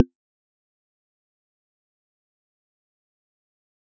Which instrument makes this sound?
electronic mallet percussion instrument